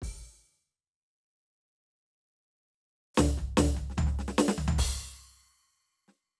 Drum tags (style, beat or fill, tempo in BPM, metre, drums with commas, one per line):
hip-hop
fill
75 BPM
4/4
crash, open hi-hat, hi-hat pedal, snare, floor tom, kick